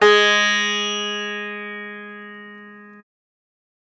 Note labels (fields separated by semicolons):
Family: guitar; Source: acoustic; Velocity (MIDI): 100; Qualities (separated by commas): bright, multiphonic, reverb